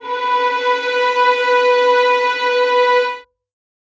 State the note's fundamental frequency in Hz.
493.9 Hz